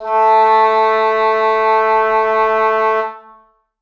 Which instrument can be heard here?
acoustic reed instrument